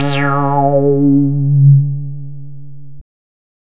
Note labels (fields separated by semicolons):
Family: bass; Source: synthesizer; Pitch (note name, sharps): C#3; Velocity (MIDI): 100; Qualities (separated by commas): distorted